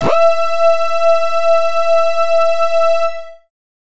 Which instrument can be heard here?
synthesizer bass